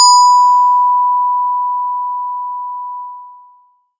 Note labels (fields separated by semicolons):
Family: mallet percussion; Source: electronic; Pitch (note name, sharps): B5; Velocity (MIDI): 50; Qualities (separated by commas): long release, multiphonic